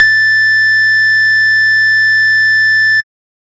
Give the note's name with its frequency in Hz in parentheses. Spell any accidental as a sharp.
A6 (1760 Hz)